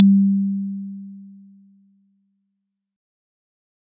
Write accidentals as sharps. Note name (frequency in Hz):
G3 (196 Hz)